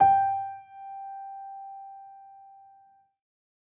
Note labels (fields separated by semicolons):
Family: keyboard; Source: acoustic; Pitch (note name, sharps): G5; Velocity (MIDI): 25